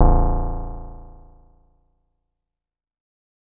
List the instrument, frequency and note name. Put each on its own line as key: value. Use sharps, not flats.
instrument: synthesizer bass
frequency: 27.5 Hz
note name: A0